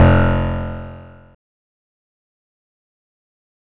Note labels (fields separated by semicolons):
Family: guitar; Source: electronic; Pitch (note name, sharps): F1; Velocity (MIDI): 50; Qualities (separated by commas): bright, distorted, fast decay